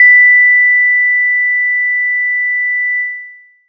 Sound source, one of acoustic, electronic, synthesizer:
acoustic